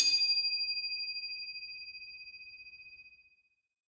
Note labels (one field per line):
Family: mallet percussion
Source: acoustic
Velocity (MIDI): 100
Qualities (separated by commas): bright, reverb